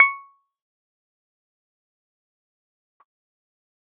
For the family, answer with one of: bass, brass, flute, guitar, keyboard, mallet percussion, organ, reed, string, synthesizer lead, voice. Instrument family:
keyboard